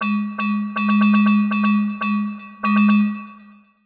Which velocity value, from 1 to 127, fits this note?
100